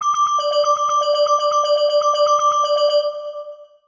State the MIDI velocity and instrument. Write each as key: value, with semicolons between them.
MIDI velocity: 50; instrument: synthesizer mallet percussion instrument